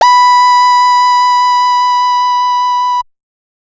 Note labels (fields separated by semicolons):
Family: bass; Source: synthesizer; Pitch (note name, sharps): B5; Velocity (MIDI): 127; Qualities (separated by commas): distorted